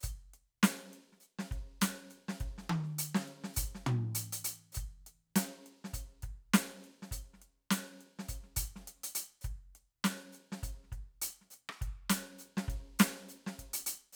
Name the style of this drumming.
New Orleans funk